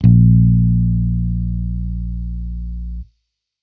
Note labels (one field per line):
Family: bass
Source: electronic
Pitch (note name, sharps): A#1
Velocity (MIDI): 25